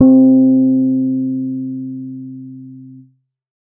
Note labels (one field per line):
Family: keyboard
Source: electronic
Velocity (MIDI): 50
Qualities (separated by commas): dark